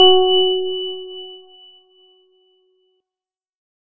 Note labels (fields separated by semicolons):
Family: organ; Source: electronic; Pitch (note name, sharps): F#4; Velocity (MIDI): 50